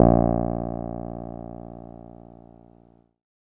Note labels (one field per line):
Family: keyboard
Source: electronic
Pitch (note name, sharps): A#1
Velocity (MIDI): 50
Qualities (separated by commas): dark